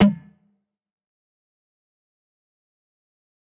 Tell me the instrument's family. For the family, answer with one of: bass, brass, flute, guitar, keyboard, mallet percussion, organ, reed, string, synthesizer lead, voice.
guitar